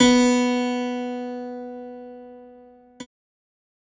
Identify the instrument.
electronic keyboard